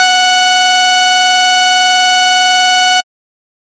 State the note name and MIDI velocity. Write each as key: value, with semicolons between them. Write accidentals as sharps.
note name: F#5; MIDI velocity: 50